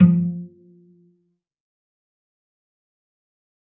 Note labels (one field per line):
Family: string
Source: acoustic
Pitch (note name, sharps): F3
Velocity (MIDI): 50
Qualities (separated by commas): dark, fast decay, percussive, reverb